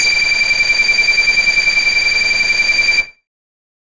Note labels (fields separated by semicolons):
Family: bass; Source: synthesizer; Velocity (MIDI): 25; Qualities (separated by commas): distorted